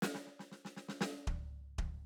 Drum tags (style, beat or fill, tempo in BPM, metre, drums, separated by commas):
samba, fill, 116 BPM, 4/4, hi-hat pedal, snare, floor tom, kick